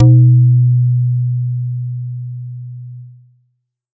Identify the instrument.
synthesizer bass